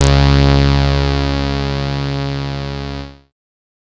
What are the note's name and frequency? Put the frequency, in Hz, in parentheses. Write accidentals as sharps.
C#2 (69.3 Hz)